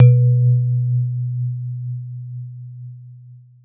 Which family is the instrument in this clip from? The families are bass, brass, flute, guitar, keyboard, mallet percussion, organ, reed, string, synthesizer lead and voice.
mallet percussion